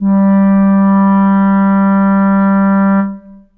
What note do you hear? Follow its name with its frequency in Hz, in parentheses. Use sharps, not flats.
G3 (196 Hz)